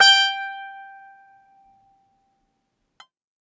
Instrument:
acoustic guitar